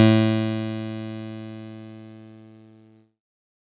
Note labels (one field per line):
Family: keyboard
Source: electronic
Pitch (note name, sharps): A2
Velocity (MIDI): 25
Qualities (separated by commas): bright, distorted